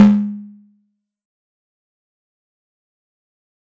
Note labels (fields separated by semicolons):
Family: mallet percussion; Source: acoustic; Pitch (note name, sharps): G#3; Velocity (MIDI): 127; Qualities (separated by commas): fast decay, percussive